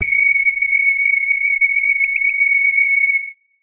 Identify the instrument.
electronic guitar